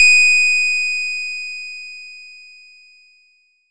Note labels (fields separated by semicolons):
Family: bass; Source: synthesizer; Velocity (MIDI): 100; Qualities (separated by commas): bright, distorted